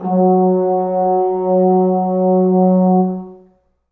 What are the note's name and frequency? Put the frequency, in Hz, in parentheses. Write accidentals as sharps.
F#3 (185 Hz)